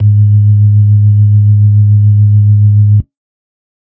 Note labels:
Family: organ; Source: electronic; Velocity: 100; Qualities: dark

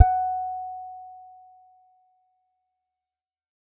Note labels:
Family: guitar; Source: acoustic; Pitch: F#5; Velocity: 100

